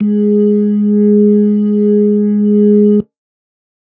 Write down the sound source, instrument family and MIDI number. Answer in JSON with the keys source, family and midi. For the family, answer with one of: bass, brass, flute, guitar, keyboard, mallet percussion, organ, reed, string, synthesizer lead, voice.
{"source": "electronic", "family": "organ", "midi": 56}